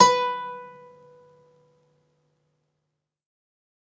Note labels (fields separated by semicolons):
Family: guitar; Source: acoustic; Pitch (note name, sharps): B4; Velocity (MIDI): 75; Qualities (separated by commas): reverb